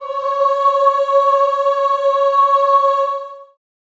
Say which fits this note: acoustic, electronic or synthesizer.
acoustic